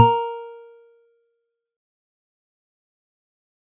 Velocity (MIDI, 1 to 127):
127